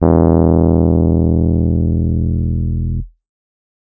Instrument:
electronic keyboard